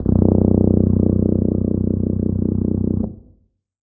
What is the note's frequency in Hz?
30.87 Hz